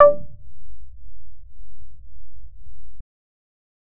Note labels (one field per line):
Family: bass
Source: synthesizer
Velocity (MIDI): 75